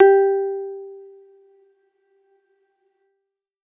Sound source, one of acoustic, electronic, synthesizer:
electronic